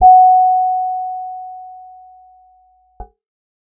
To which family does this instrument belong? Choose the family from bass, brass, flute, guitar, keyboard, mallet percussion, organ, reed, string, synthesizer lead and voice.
guitar